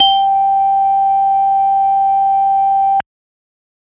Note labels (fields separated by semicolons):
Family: organ; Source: electronic; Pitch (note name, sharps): G5; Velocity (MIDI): 50